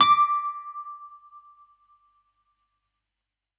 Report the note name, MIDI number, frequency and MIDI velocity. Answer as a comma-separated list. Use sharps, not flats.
D6, 86, 1175 Hz, 127